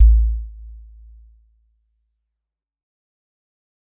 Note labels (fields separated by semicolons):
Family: mallet percussion; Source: acoustic; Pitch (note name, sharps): A1; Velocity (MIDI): 50; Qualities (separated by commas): dark, fast decay, percussive